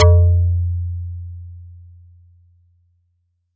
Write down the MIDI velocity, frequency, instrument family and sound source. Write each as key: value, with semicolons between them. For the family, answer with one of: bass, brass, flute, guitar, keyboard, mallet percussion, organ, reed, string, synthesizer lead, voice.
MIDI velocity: 75; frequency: 87.31 Hz; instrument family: mallet percussion; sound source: acoustic